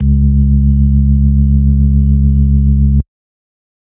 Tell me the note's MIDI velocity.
127